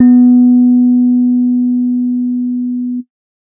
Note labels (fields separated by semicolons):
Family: keyboard; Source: electronic; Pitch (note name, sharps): B3; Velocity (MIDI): 127